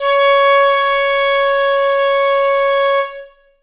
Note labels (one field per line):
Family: flute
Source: acoustic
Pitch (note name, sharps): C#5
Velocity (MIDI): 25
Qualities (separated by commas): reverb